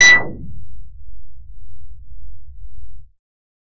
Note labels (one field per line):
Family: bass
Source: synthesizer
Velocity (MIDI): 127